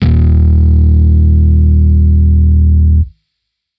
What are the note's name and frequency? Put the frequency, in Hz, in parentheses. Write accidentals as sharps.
D#1 (38.89 Hz)